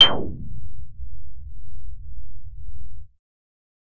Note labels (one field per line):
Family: bass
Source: synthesizer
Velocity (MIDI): 75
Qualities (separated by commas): distorted